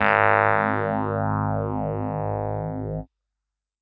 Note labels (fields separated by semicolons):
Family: keyboard; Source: electronic; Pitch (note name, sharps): G#1; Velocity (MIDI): 127; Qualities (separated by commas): distorted